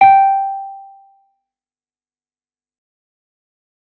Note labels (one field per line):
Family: keyboard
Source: electronic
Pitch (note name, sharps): G5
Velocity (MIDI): 127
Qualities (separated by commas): fast decay